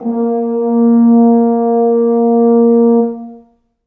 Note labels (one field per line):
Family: brass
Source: acoustic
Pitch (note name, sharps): A#3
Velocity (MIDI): 25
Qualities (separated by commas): dark, long release, reverb